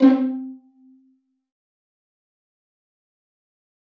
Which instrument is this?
acoustic string instrument